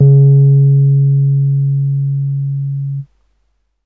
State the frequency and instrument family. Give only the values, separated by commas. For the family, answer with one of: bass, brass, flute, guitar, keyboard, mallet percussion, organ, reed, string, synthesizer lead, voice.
138.6 Hz, keyboard